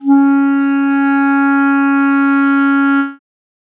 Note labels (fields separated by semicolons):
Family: reed; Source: acoustic; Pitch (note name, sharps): C#4; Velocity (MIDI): 100; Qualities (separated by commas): dark